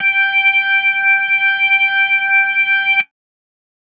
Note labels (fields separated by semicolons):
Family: organ; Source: electronic; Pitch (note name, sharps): G5; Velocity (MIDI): 50